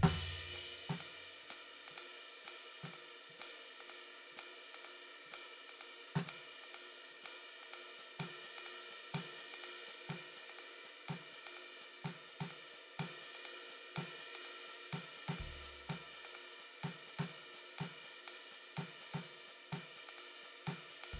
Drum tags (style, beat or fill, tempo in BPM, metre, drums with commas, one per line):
jazz
beat
125 BPM
4/4
ride, hi-hat pedal, snare, kick